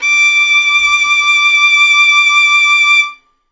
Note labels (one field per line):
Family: string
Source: acoustic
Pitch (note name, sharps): D6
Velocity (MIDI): 50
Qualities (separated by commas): bright, reverb